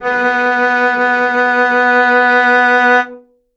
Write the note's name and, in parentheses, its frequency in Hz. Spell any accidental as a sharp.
B3 (246.9 Hz)